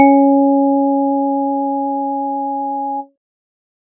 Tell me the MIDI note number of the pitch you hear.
61